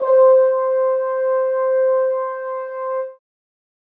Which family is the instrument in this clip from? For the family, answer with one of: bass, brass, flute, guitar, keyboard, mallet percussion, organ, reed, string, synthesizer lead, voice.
brass